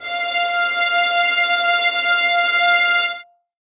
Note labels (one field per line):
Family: string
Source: acoustic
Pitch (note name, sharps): F5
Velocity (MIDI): 50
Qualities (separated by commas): reverb